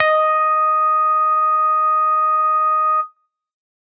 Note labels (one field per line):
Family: bass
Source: synthesizer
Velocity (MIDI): 75